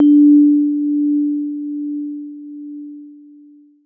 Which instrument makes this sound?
electronic keyboard